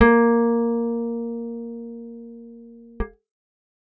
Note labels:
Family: guitar; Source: acoustic; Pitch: A#3; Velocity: 75

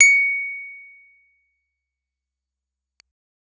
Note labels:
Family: keyboard; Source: electronic; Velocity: 100; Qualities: fast decay

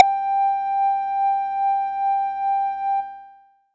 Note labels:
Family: bass; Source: synthesizer; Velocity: 75; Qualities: multiphonic

